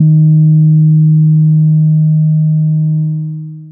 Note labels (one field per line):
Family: bass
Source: synthesizer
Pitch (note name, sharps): D#3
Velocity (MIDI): 50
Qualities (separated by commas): long release